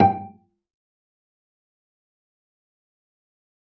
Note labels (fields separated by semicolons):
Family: string; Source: acoustic; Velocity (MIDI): 50; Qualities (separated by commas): fast decay, percussive, reverb